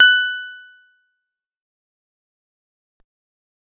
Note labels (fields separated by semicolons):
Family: guitar; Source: acoustic; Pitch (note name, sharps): F#6; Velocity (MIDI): 75; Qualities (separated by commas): fast decay, percussive